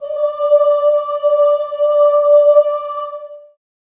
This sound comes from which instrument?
acoustic voice